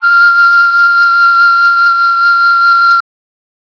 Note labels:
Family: flute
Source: electronic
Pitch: F6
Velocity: 127

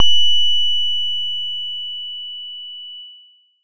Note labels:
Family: bass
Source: synthesizer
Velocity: 50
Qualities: distorted

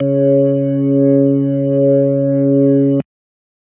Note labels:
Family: organ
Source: electronic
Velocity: 75

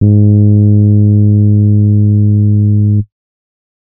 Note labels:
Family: keyboard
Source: electronic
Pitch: G#2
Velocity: 50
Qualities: dark

